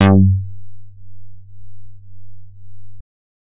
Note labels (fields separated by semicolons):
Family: bass; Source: synthesizer; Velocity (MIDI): 127; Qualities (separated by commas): distorted